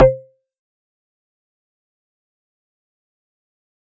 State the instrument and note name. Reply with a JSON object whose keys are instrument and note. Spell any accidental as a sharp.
{"instrument": "electronic mallet percussion instrument", "note": "C3"}